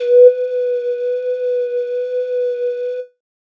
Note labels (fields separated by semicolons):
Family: flute; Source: synthesizer; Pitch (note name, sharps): B4; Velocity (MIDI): 25; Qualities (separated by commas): distorted